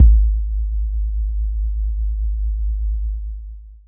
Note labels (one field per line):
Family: bass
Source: synthesizer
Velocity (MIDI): 127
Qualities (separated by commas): dark, long release